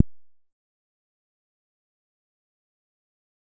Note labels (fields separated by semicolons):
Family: bass; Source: synthesizer; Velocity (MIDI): 25; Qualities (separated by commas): fast decay, percussive